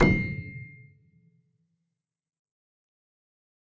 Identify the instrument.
acoustic keyboard